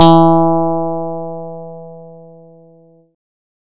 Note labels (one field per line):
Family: bass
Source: synthesizer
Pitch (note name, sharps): E3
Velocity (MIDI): 127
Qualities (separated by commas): bright